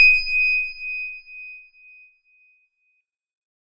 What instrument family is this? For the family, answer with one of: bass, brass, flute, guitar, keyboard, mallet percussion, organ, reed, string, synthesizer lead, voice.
organ